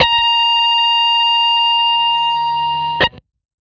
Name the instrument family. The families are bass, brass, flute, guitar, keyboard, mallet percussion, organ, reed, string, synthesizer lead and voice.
guitar